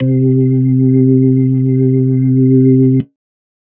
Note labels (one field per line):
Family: organ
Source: electronic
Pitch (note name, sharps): C3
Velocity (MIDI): 25